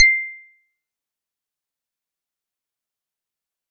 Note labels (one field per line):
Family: mallet percussion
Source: acoustic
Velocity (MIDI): 127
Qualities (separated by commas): fast decay, percussive